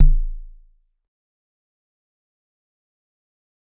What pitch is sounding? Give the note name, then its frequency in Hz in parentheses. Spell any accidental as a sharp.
A0 (27.5 Hz)